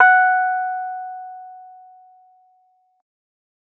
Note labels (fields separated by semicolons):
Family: keyboard; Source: electronic; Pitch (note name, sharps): F#5; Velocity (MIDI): 127